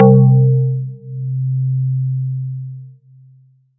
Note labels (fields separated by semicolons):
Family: guitar; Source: synthesizer; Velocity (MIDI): 50; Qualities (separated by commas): dark